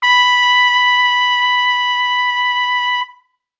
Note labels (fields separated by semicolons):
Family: brass; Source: acoustic; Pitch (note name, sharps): B5; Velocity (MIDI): 50